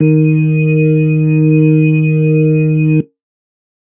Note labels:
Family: organ; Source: electronic; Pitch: D#3; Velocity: 100

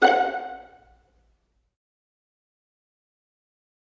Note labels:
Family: string; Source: acoustic; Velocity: 25; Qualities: fast decay, percussive, reverb

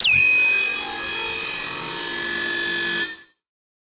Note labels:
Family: synthesizer lead; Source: synthesizer; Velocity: 25; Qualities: bright, distorted, multiphonic, non-linear envelope

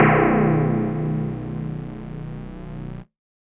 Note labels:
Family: mallet percussion; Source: electronic; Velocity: 25

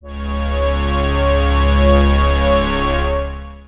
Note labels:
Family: synthesizer lead; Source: synthesizer; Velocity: 127; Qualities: bright, long release, non-linear envelope

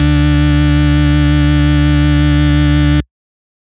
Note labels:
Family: organ; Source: electronic; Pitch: D2; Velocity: 100; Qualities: distorted

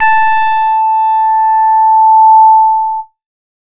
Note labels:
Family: bass; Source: synthesizer; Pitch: A5; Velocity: 75; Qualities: distorted

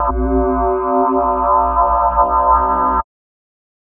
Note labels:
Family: mallet percussion; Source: electronic; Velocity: 100; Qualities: multiphonic, non-linear envelope

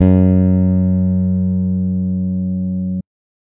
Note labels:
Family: bass; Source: electronic; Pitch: F#2; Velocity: 127

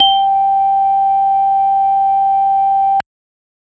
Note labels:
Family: organ; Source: electronic; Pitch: G5; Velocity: 100

